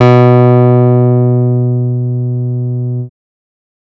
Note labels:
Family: bass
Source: synthesizer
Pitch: B2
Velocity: 50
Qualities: distorted

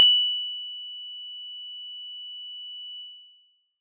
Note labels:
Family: mallet percussion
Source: acoustic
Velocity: 50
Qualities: bright, distorted

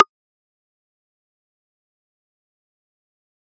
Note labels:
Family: mallet percussion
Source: electronic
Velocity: 100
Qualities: fast decay, percussive

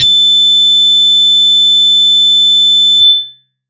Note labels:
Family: guitar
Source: electronic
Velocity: 100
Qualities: bright, distorted

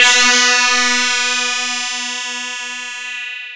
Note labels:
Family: mallet percussion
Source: electronic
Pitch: B3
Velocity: 127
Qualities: bright, distorted, long release, non-linear envelope

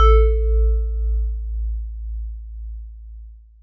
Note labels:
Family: mallet percussion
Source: acoustic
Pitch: A1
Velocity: 75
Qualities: long release

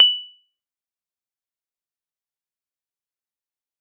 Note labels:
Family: mallet percussion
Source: acoustic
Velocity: 50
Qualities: bright, fast decay, percussive

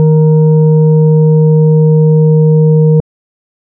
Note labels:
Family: organ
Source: electronic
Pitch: D#3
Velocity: 100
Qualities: dark

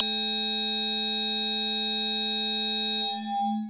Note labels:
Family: bass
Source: synthesizer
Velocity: 127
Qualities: bright, distorted, long release

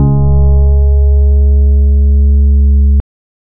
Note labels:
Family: organ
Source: electronic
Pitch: C#2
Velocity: 127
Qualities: dark

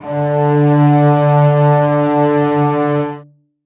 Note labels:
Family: string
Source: acoustic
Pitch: D3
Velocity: 50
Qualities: reverb

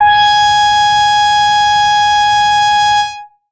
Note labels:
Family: bass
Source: synthesizer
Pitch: G#5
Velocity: 100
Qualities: distorted

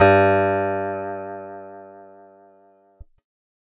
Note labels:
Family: guitar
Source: acoustic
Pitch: G2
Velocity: 50

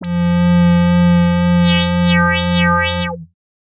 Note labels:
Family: bass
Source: synthesizer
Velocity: 127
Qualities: bright, distorted, non-linear envelope

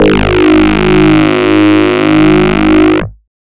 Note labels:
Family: bass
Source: synthesizer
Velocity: 100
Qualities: bright, distorted

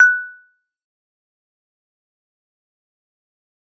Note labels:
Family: mallet percussion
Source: acoustic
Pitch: F#6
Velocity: 50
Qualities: fast decay, percussive

